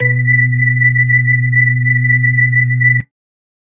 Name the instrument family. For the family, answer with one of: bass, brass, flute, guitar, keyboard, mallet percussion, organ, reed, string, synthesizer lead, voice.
organ